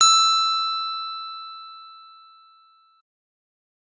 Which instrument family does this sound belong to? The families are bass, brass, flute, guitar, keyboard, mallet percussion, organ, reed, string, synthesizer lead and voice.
keyboard